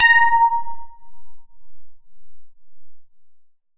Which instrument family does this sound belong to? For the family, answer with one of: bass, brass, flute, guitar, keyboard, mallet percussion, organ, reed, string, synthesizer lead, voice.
synthesizer lead